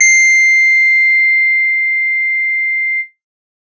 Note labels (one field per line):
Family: guitar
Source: electronic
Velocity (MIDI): 127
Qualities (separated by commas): bright